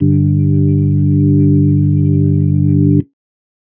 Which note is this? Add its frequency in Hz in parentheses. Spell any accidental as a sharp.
G1 (49 Hz)